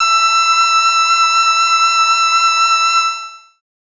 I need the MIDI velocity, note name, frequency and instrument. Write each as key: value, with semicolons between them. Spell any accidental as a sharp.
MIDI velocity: 127; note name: E6; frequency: 1319 Hz; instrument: synthesizer voice